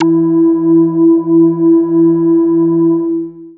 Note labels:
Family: bass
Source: synthesizer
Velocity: 50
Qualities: distorted, long release, multiphonic

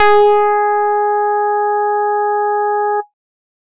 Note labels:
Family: bass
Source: synthesizer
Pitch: G#4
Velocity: 100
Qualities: distorted

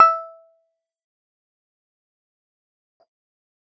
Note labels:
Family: keyboard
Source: electronic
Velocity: 50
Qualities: fast decay, percussive

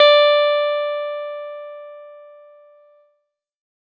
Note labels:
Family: keyboard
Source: electronic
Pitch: D5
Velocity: 127

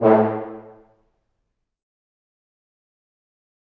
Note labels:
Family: brass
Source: acoustic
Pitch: A2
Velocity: 100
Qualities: fast decay, percussive, reverb

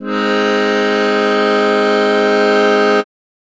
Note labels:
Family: keyboard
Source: acoustic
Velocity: 50

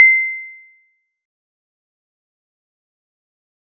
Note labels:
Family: mallet percussion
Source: acoustic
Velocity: 25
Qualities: fast decay, percussive

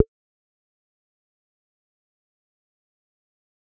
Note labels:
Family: bass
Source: synthesizer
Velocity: 100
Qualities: fast decay, percussive

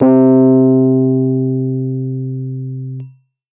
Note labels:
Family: keyboard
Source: electronic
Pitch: C3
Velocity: 127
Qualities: dark

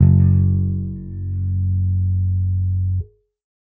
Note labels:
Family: bass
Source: electronic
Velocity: 127

